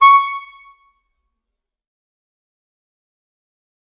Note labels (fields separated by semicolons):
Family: reed; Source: acoustic; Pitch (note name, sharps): C#6; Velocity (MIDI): 127; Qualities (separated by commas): fast decay, percussive, reverb